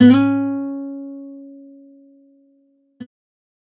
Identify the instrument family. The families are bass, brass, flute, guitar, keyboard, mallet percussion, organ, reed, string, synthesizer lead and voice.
guitar